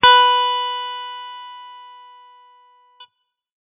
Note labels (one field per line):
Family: guitar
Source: electronic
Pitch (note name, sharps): B4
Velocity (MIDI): 75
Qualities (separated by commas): distorted